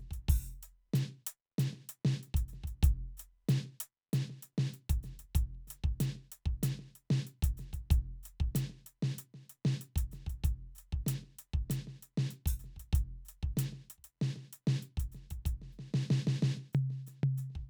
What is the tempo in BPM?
95 BPM